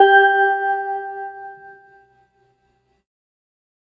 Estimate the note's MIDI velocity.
75